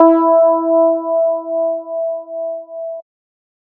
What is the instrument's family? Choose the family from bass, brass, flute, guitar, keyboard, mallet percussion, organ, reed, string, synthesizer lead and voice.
bass